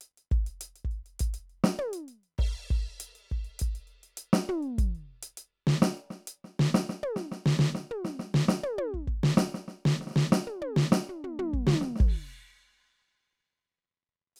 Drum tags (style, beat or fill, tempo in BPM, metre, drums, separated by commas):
hip-hop, beat, 100 BPM, 4/4, crash, closed hi-hat, hi-hat pedal, snare, high tom, mid tom, floor tom, kick